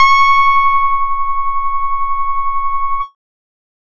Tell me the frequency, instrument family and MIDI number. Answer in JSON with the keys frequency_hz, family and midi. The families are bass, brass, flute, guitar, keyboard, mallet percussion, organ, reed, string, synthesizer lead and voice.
{"frequency_hz": 1109, "family": "bass", "midi": 85}